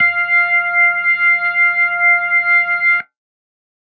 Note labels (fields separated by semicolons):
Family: organ; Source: electronic; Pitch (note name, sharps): F5; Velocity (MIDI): 100